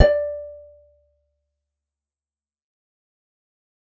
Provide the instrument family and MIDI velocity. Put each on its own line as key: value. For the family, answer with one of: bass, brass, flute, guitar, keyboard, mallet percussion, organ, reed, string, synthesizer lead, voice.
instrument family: guitar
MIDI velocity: 127